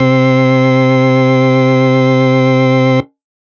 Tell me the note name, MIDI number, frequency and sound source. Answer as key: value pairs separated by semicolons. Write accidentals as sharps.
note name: C3; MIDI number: 48; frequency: 130.8 Hz; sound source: electronic